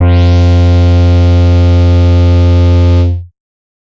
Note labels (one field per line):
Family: bass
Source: synthesizer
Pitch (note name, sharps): F2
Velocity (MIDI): 50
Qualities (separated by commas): bright, distorted